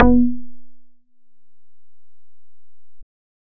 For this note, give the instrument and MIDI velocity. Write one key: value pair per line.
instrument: synthesizer bass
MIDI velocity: 50